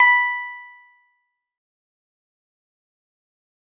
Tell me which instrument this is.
synthesizer guitar